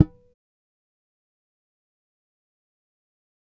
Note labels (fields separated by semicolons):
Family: bass; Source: electronic; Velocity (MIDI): 25; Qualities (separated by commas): fast decay, percussive